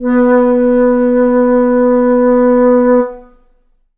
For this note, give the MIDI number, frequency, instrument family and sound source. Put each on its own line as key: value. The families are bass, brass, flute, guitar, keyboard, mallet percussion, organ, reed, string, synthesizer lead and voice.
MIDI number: 59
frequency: 246.9 Hz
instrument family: flute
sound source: acoustic